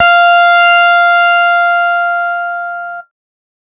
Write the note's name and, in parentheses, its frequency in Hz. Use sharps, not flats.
F5 (698.5 Hz)